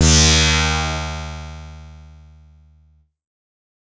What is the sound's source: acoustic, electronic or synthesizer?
synthesizer